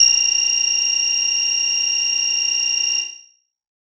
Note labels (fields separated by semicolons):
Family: keyboard; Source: electronic; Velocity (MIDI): 127; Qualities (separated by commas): bright